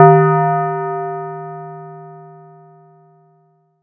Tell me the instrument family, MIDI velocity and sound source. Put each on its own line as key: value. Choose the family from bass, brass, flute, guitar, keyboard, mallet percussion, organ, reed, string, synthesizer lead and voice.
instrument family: mallet percussion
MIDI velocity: 75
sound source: acoustic